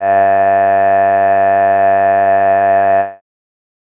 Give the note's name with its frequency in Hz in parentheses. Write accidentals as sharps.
G2 (98 Hz)